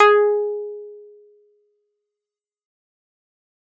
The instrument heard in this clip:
electronic keyboard